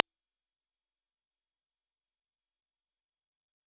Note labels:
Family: keyboard; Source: electronic; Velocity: 50; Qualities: fast decay, percussive

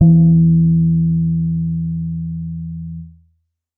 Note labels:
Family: keyboard; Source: electronic; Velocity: 25; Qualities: dark

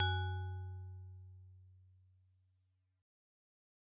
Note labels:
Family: mallet percussion; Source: acoustic; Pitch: F#2; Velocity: 127; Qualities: percussive

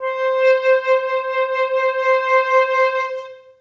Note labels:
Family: flute; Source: acoustic; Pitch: C5; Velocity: 25; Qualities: long release, reverb

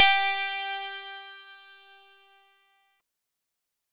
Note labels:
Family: synthesizer lead; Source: synthesizer; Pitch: G4; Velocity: 75; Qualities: bright, distorted

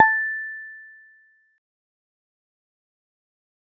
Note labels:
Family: guitar; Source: synthesizer; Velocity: 25; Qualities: fast decay

